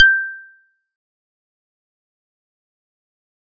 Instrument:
acoustic mallet percussion instrument